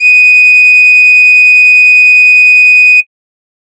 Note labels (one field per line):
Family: flute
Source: synthesizer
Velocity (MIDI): 50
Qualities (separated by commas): bright